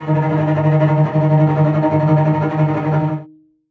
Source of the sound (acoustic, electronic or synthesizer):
acoustic